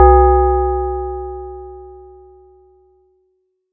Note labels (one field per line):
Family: mallet percussion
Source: acoustic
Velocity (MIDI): 127